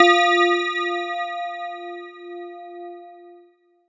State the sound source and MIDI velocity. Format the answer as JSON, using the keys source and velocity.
{"source": "electronic", "velocity": 75}